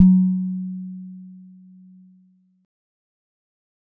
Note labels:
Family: mallet percussion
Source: acoustic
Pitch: F#3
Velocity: 25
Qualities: dark

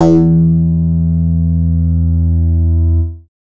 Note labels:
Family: bass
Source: synthesizer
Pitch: E2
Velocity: 100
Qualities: distorted

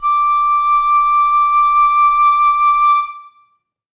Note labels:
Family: flute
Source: acoustic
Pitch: D6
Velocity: 100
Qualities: reverb

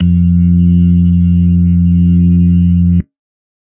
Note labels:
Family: organ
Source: electronic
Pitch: F2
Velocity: 100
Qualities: dark

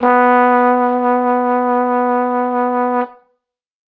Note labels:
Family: brass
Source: acoustic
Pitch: B3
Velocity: 75

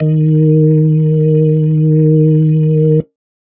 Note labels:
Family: organ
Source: electronic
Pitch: D#3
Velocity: 75

